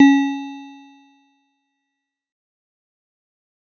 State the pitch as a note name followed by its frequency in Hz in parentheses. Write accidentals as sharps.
C#4 (277.2 Hz)